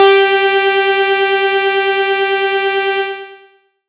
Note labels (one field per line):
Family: bass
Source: synthesizer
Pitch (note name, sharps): G4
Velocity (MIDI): 75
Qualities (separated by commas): bright, distorted, long release